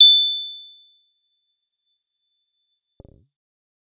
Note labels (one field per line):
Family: bass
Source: synthesizer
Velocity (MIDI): 100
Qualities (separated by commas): bright, percussive